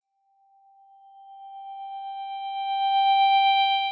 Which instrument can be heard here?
electronic guitar